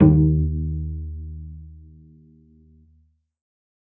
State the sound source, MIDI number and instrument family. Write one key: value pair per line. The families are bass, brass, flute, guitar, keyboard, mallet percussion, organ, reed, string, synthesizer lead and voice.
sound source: acoustic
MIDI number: 39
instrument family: string